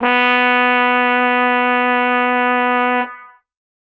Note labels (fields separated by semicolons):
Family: brass; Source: acoustic; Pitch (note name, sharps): B3; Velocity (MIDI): 100